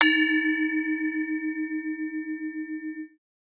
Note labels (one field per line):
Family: mallet percussion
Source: acoustic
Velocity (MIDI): 75